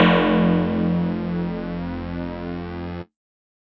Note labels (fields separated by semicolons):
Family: mallet percussion; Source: electronic; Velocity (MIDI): 75